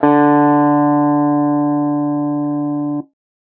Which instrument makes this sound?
electronic guitar